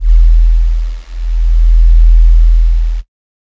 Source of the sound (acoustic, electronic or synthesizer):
synthesizer